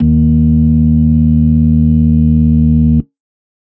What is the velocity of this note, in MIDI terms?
100